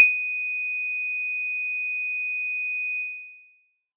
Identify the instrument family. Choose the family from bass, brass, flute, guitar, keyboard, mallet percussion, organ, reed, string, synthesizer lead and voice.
mallet percussion